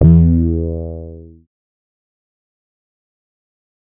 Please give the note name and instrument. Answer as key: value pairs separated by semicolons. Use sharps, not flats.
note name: E2; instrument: synthesizer bass